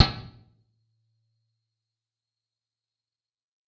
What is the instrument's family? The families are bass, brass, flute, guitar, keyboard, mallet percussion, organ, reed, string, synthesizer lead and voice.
guitar